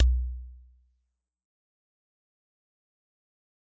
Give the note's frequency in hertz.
61.74 Hz